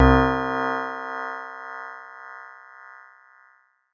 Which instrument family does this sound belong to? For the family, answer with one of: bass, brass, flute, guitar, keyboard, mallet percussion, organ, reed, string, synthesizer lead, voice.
keyboard